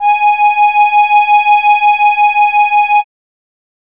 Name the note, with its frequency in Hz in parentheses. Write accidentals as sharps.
G#5 (830.6 Hz)